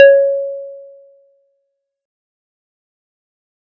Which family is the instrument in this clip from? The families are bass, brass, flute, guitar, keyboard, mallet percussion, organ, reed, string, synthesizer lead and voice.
mallet percussion